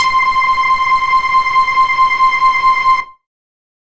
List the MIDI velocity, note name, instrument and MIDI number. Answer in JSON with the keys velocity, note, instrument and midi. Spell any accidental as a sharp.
{"velocity": 100, "note": "C6", "instrument": "synthesizer bass", "midi": 84}